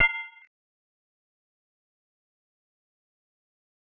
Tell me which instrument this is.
synthesizer mallet percussion instrument